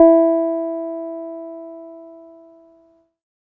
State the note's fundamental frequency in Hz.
329.6 Hz